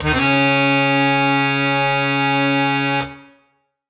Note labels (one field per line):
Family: reed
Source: acoustic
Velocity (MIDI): 50